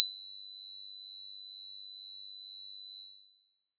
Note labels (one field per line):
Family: mallet percussion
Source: acoustic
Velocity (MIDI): 25